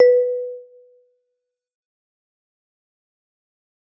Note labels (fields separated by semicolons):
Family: mallet percussion; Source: acoustic; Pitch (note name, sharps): B4; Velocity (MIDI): 127; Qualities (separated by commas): fast decay, reverb